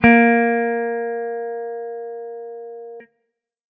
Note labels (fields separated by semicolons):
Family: guitar; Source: electronic; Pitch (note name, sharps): A#3; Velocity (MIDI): 75; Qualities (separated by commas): distorted